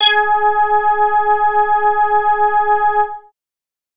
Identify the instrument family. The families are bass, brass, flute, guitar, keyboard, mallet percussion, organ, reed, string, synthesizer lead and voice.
bass